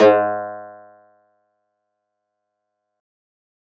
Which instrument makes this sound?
synthesizer guitar